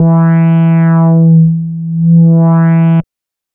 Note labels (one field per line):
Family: bass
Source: synthesizer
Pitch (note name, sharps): E3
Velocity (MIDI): 127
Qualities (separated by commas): distorted